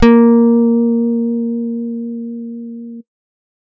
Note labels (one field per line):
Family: guitar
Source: electronic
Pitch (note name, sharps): A#3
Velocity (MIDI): 25